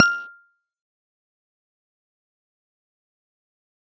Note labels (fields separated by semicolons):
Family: guitar; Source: electronic; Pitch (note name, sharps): F6; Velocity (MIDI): 75; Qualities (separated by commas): fast decay, percussive